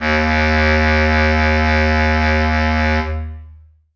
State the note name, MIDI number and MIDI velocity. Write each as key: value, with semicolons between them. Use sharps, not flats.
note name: D#2; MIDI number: 39; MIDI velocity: 127